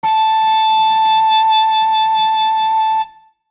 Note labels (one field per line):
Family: brass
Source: acoustic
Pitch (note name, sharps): A5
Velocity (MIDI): 25